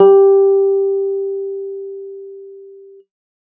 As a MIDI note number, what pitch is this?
67